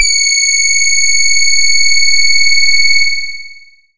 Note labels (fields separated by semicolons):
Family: voice; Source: synthesizer; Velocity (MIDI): 50; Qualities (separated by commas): bright, long release